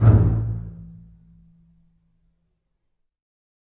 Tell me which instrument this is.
acoustic string instrument